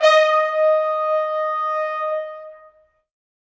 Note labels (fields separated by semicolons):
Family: brass; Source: acoustic; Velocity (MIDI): 50; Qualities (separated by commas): bright, reverb